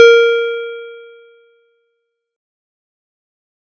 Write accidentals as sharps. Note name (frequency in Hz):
A#4 (466.2 Hz)